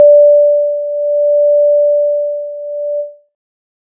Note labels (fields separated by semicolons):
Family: synthesizer lead; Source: synthesizer; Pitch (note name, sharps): D5; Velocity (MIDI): 50